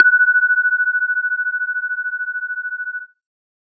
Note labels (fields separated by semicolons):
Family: synthesizer lead; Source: synthesizer; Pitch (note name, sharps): F#6; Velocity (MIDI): 75